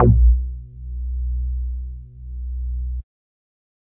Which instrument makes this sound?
synthesizer bass